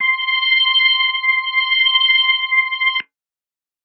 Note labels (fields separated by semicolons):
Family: organ; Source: electronic; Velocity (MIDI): 127